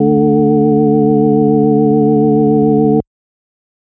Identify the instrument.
electronic organ